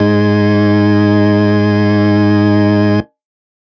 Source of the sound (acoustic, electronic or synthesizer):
electronic